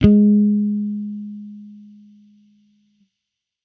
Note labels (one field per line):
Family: bass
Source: electronic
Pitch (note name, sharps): G#3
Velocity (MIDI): 50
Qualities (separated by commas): distorted